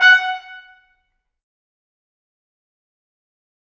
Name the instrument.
acoustic brass instrument